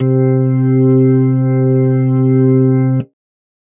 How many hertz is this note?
130.8 Hz